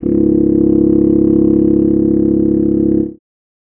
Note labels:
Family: reed; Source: acoustic; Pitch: C#1; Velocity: 50

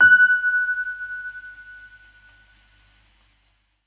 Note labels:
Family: keyboard; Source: electronic; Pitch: F#6; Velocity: 25

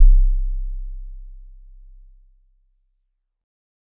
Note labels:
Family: mallet percussion; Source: acoustic; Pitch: C1; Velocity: 25; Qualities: dark

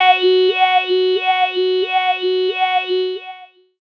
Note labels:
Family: voice; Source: synthesizer; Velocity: 127; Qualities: long release, non-linear envelope, tempo-synced

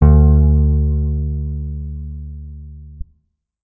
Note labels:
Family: guitar; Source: electronic; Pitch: D2; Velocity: 25; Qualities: reverb

